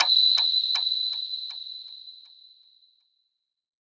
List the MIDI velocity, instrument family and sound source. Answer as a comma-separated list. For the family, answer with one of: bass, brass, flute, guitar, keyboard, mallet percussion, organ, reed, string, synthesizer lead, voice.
127, synthesizer lead, synthesizer